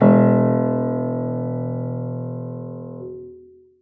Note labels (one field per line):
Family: keyboard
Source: acoustic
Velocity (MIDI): 75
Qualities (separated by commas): long release, reverb